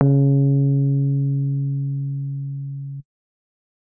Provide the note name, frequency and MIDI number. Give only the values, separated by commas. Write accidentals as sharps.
C#3, 138.6 Hz, 49